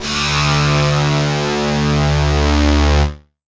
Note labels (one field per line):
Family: guitar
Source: electronic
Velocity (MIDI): 50